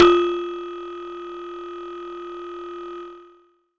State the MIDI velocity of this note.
100